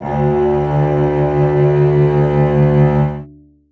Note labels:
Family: string; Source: acoustic; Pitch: D2; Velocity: 75; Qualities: long release, reverb

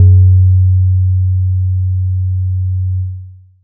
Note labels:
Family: mallet percussion; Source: acoustic; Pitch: F#2; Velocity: 25; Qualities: dark, long release

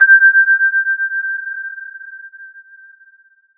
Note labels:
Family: guitar; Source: electronic; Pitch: G6; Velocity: 127; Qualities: multiphonic, non-linear envelope

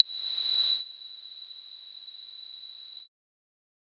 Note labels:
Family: mallet percussion; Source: electronic; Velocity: 127; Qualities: bright, non-linear envelope

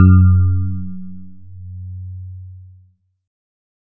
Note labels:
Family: keyboard; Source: electronic; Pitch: F#2; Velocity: 100

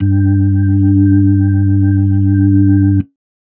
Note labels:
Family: organ; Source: electronic; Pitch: G2; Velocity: 75; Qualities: dark

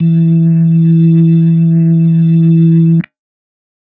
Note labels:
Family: organ; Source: electronic; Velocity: 50; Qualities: dark

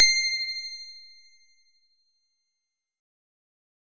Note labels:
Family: synthesizer lead; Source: synthesizer; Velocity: 127; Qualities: bright, distorted, fast decay

